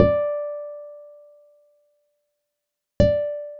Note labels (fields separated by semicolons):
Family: guitar; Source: acoustic; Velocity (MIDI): 50; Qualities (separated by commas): dark